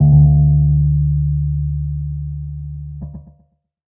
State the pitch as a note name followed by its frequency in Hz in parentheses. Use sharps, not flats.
D2 (73.42 Hz)